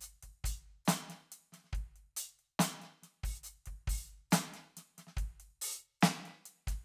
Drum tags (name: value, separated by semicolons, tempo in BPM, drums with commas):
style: half-time rock; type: beat; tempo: 140 BPM; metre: 4/4; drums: ride, closed hi-hat, open hi-hat, hi-hat pedal, snare, kick